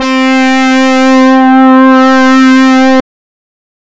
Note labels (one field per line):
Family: reed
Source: synthesizer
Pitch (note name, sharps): C4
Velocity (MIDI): 100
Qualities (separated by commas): distorted, non-linear envelope